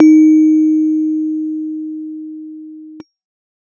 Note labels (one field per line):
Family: keyboard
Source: electronic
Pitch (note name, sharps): D#4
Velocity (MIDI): 50